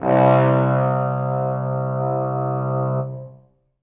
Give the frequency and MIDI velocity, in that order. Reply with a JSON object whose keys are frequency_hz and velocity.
{"frequency_hz": 65.41, "velocity": 127}